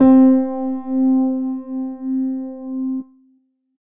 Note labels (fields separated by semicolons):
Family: keyboard; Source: electronic; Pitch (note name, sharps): C4; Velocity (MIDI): 50; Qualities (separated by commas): dark